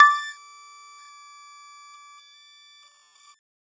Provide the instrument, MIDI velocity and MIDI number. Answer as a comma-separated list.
acoustic mallet percussion instrument, 25, 86